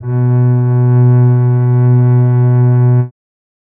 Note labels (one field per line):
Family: string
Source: acoustic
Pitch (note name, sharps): B2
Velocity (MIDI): 25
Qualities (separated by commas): reverb